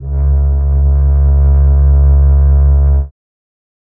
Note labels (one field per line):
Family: string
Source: acoustic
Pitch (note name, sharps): C#2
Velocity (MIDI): 50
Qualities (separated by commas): dark, reverb